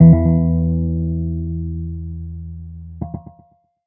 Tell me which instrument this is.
electronic keyboard